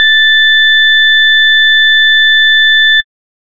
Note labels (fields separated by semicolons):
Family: bass; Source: synthesizer; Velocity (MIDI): 25; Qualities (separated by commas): distorted